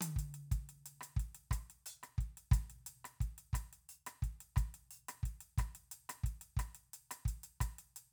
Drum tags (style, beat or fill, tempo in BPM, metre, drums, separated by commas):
chacarera, beat, 118 BPM, 4/4, closed hi-hat, open hi-hat, hi-hat pedal, cross-stick, high tom, kick